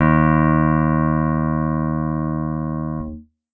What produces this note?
electronic guitar